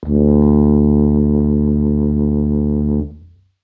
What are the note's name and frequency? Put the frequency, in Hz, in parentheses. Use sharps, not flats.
D2 (73.42 Hz)